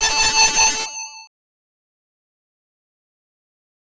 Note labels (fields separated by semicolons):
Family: bass; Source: synthesizer; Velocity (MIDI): 100; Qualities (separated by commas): bright, distorted, fast decay, multiphonic